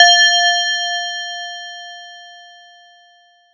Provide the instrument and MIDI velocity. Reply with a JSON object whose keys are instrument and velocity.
{"instrument": "acoustic mallet percussion instrument", "velocity": 127}